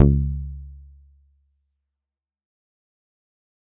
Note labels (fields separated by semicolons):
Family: bass; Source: synthesizer; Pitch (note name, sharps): C#2; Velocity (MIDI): 127; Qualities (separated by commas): dark, distorted, fast decay